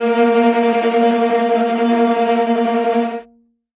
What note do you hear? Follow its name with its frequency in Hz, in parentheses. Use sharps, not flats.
A#3 (233.1 Hz)